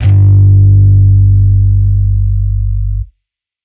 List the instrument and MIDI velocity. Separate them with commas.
electronic bass, 127